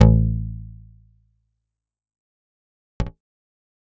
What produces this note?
synthesizer bass